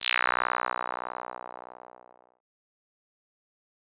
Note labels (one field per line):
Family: bass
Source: synthesizer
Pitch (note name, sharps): B1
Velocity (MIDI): 127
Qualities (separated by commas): bright, distorted, fast decay